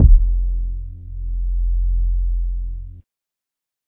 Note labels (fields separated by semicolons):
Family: bass; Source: synthesizer; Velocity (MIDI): 25